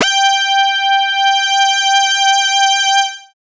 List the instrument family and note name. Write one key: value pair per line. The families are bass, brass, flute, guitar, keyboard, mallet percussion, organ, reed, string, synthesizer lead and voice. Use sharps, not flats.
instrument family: bass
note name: G5